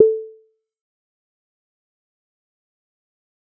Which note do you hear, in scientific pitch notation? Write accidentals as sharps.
A4